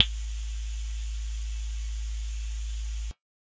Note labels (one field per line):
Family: bass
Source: synthesizer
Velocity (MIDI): 75